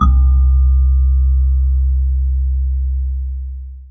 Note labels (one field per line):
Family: mallet percussion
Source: acoustic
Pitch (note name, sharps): C2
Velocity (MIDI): 75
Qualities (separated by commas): dark, long release, reverb